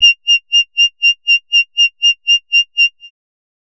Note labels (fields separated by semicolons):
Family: bass; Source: synthesizer; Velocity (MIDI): 25; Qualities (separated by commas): bright, distorted, tempo-synced